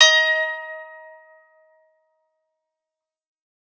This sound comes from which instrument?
acoustic guitar